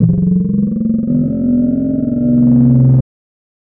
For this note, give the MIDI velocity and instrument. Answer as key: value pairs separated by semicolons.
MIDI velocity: 75; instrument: synthesizer voice